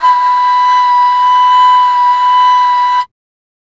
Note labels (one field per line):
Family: flute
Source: acoustic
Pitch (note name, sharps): B5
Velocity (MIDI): 50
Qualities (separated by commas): multiphonic